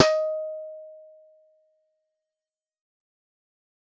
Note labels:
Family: guitar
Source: synthesizer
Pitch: D#5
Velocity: 100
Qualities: fast decay

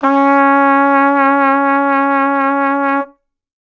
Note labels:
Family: brass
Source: acoustic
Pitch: C#4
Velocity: 50

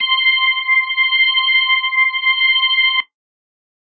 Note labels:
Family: organ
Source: electronic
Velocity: 25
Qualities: distorted

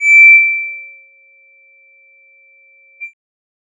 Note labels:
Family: bass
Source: synthesizer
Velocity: 100

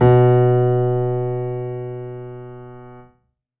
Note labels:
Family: keyboard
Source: acoustic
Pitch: B2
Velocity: 75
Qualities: reverb

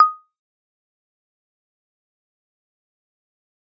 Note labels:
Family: mallet percussion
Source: acoustic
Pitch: D#6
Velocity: 127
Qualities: dark, fast decay, percussive, reverb

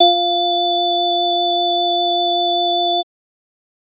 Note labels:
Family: organ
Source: electronic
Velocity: 50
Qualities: multiphonic

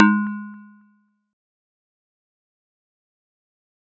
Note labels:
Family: mallet percussion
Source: acoustic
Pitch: G#3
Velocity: 50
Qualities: fast decay, percussive

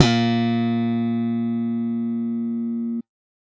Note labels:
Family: bass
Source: electronic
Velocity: 100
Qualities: bright

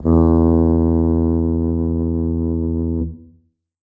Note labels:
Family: brass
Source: acoustic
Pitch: E2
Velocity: 50

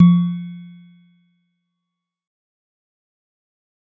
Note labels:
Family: mallet percussion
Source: acoustic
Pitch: F3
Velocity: 75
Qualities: dark, fast decay, percussive

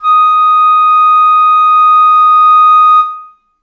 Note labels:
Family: flute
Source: acoustic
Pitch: D#6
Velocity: 25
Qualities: reverb

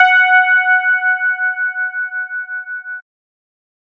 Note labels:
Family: bass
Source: synthesizer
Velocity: 100

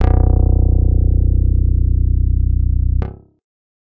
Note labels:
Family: guitar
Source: acoustic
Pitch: B0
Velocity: 50

